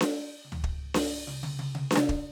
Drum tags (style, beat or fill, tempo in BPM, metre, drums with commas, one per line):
funk rock
fill
92 BPM
4/4
crash, snare, high tom, floor tom, kick